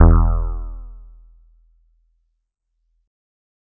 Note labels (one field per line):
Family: keyboard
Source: electronic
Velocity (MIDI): 127